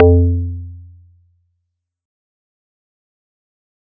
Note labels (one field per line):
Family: mallet percussion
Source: acoustic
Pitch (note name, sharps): F2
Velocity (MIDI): 127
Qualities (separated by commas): fast decay